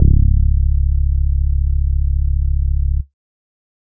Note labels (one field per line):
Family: bass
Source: synthesizer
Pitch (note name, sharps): C#1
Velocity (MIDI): 100